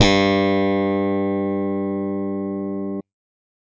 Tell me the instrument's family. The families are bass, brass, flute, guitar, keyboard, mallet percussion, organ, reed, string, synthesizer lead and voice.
bass